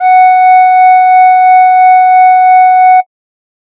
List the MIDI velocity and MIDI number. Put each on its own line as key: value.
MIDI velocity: 127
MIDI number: 78